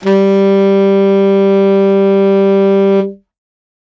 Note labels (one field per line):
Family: reed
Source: acoustic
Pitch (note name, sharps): G3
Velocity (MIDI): 50